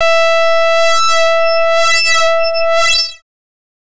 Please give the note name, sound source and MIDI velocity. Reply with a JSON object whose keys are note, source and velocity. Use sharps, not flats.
{"note": "E5", "source": "synthesizer", "velocity": 75}